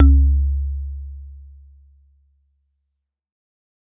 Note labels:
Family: mallet percussion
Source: acoustic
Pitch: C#2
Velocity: 50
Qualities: dark

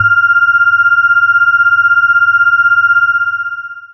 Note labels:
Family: bass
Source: synthesizer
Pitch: F6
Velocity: 50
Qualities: long release

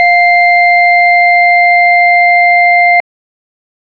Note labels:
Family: organ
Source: electronic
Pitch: F5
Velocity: 75

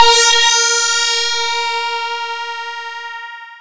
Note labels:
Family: mallet percussion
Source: electronic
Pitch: A#4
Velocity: 100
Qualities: bright, distorted, long release, non-linear envelope

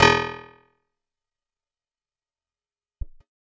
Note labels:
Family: guitar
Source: acoustic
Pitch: E1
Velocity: 100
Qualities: fast decay, percussive

